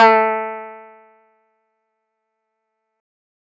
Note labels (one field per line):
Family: guitar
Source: synthesizer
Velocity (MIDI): 75